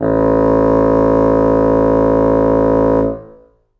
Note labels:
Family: reed; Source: acoustic; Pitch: A1; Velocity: 100; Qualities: reverb

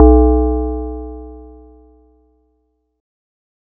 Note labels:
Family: mallet percussion; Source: acoustic; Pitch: B1; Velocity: 25

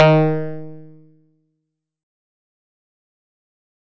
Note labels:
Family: guitar; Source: acoustic; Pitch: D#3; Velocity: 75; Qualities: distorted, fast decay

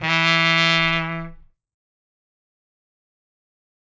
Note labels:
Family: brass; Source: acoustic; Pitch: E3; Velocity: 50; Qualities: fast decay

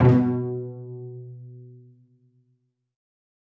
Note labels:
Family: string; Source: acoustic; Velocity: 127; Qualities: dark, reverb

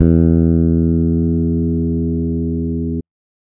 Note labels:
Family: bass; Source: electronic; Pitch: E2; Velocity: 50

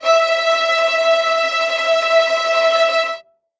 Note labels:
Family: string; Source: acoustic; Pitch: E5; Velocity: 100; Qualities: bright, non-linear envelope, reverb

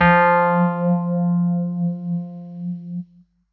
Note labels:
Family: keyboard; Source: electronic; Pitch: F3; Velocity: 100

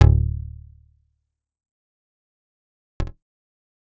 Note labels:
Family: bass; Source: synthesizer; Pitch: D1; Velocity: 127; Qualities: fast decay, percussive

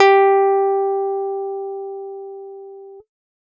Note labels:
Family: guitar; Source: electronic; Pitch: G4; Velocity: 100

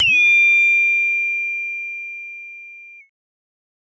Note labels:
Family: bass; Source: synthesizer; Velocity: 25; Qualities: bright, distorted, multiphonic

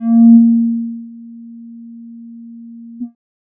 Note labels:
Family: bass; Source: synthesizer; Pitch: A#3; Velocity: 50; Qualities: dark

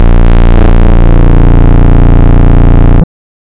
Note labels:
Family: bass; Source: synthesizer; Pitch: A#0; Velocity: 127; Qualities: bright, distorted, non-linear envelope

